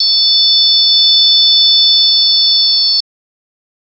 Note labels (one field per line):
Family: organ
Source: electronic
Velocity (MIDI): 25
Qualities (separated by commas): bright